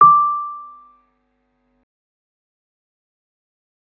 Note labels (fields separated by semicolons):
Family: keyboard; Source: electronic; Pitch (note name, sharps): D6; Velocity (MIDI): 25; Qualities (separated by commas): fast decay, percussive